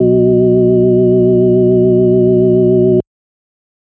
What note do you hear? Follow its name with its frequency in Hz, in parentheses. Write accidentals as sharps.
B2 (123.5 Hz)